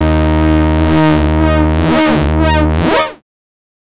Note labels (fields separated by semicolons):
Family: bass; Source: synthesizer; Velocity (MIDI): 100; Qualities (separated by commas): distorted, non-linear envelope